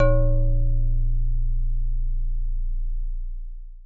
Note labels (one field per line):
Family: mallet percussion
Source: acoustic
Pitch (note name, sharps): A#0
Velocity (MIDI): 100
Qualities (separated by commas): long release